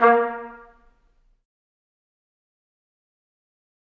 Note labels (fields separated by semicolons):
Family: brass; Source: acoustic; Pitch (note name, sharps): A#3; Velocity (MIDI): 50; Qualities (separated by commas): fast decay, percussive, reverb